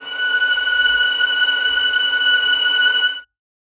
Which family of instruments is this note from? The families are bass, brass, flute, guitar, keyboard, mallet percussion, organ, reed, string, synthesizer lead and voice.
string